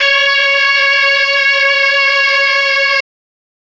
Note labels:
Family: brass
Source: electronic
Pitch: C#5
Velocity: 127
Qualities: bright

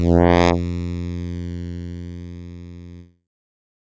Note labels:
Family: keyboard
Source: synthesizer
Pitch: F2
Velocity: 100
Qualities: bright, distorted

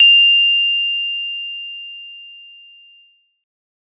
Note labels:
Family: mallet percussion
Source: acoustic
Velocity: 75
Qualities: bright

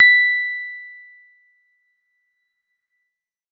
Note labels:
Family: keyboard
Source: electronic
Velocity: 75

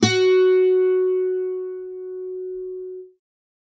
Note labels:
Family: guitar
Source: acoustic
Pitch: F#4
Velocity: 75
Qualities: reverb

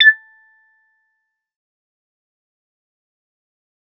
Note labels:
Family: bass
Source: synthesizer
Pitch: A6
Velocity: 50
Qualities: distorted, fast decay, percussive

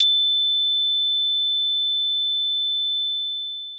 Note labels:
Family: mallet percussion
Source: acoustic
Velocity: 50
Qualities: bright, long release

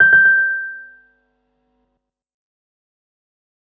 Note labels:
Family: keyboard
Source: electronic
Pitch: G6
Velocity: 25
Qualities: fast decay, tempo-synced

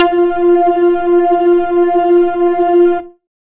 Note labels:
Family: bass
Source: synthesizer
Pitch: F4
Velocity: 25

